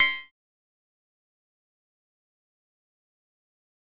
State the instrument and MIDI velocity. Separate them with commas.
synthesizer bass, 100